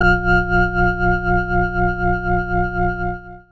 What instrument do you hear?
electronic organ